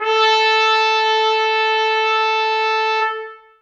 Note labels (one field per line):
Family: brass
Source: acoustic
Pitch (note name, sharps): A4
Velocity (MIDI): 127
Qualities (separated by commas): bright, reverb